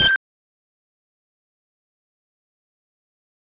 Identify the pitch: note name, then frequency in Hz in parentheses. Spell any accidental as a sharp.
G6 (1568 Hz)